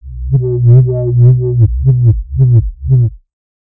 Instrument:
synthesizer bass